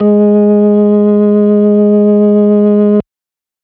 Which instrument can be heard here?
electronic organ